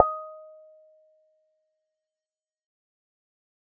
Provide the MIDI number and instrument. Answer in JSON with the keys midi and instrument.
{"midi": 75, "instrument": "synthesizer bass"}